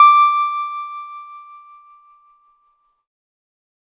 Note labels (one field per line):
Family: keyboard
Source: electronic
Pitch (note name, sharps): D6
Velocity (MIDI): 75